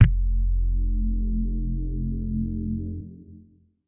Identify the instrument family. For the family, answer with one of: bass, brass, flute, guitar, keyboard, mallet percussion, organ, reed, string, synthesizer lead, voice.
guitar